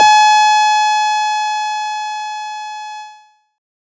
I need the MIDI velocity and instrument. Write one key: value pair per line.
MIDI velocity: 25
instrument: synthesizer bass